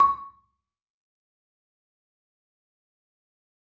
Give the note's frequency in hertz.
1109 Hz